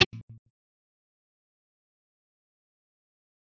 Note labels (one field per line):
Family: guitar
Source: electronic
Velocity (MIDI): 25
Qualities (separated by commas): distorted, fast decay, percussive, tempo-synced